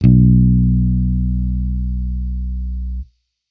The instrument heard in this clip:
electronic bass